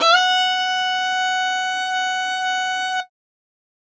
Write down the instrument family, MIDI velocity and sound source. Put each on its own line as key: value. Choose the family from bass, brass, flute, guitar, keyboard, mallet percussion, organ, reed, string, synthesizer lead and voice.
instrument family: string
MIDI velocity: 127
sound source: acoustic